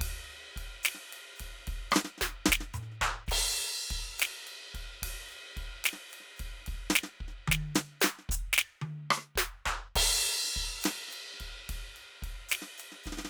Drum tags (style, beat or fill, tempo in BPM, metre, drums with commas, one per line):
blues shuffle
beat
72 BPM
4/4
crash, ride, hi-hat pedal, percussion, snare, cross-stick, high tom, mid tom, kick